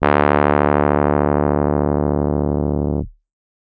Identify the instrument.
electronic keyboard